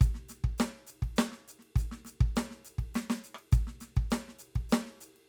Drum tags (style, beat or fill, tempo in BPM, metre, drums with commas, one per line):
rock
beat
102 BPM
3/4
ride, hi-hat pedal, snare, cross-stick, kick